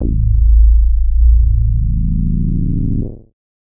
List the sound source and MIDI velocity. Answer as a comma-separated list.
synthesizer, 75